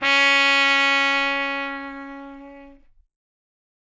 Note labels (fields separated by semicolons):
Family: brass; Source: acoustic; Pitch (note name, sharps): C#4; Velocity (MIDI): 100; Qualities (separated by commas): bright